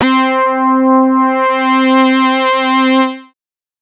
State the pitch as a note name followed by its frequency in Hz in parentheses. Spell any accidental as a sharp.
C4 (261.6 Hz)